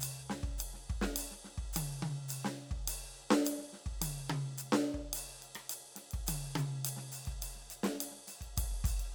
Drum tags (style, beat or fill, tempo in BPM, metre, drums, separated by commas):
Afro-Cuban, beat, 105 BPM, 4/4, ride, hi-hat pedal, snare, cross-stick, high tom, kick